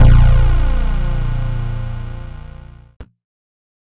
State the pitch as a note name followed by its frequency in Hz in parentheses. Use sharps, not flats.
A#0 (29.14 Hz)